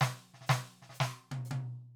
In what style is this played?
Afro-Cuban bembé